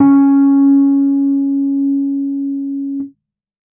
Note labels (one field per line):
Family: keyboard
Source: electronic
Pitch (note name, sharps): C#4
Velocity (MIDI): 100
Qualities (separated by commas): dark